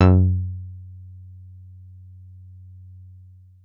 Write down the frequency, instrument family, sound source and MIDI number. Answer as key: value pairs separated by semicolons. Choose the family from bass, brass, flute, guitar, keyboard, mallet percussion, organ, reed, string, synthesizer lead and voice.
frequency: 92.5 Hz; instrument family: guitar; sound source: synthesizer; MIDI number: 42